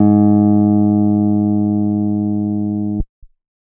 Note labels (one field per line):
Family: keyboard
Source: electronic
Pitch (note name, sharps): G#2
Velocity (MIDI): 75